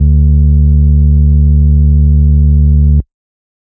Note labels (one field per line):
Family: organ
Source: electronic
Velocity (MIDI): 25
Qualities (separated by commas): bright, distorted